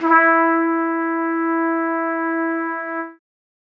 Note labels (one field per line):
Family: brass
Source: acoustic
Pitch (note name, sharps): E4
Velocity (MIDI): 25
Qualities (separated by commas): reverb